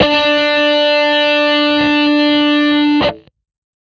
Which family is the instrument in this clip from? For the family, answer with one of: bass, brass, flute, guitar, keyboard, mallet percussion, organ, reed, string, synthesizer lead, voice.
guitar